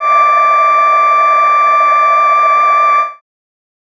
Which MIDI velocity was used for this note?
50